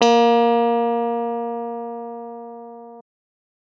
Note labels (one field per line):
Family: keyboard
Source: electronic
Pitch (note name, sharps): A#3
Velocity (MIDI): 100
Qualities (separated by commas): distorted